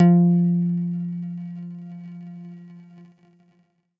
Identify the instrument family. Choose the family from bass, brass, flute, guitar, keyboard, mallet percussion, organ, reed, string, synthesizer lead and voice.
guitar